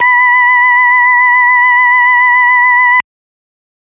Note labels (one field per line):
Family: organ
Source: electronic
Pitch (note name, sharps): B5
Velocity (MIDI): 25